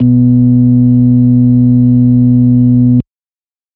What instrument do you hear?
electronic organ